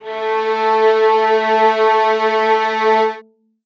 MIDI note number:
57